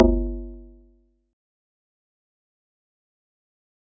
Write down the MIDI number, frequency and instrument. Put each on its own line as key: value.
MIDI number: 31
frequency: 49 Hz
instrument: acoustic mallet percussion instrument